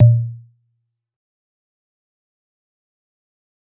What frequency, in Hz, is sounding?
116.5 Hz